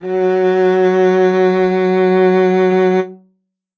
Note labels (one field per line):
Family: string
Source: acoustic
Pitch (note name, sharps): F#3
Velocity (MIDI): 100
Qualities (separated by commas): reverb